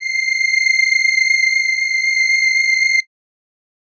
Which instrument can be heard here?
acoustic reed instrument